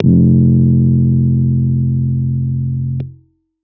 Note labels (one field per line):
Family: keyboard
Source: electronic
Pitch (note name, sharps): F1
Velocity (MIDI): 75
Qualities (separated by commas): dark